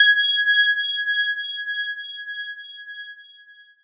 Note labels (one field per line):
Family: mallet percussion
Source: electronic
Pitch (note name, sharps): G#6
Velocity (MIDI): 100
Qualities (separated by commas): bright, long release